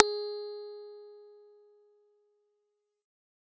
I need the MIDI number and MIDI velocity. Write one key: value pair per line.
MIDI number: 68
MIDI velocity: 127